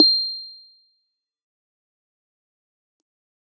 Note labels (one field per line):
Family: keyboard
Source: electronic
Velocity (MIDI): 25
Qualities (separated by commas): fast decay, percussive